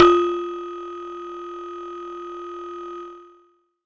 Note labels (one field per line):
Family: mallet percussion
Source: acoustic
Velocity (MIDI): 75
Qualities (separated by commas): distorted